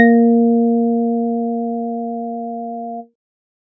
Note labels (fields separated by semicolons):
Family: organ; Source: electronic; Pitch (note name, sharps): A#3; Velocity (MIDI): 127; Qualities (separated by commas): dark